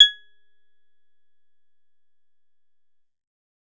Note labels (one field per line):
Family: bass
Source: synthesizer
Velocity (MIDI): 75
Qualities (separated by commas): percussive